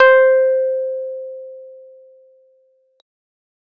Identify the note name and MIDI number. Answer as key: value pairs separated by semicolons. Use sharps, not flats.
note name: C5; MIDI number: 72